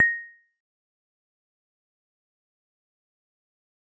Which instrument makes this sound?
acoustic mallet percussion instrument